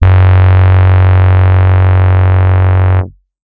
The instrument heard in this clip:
electronic keyboard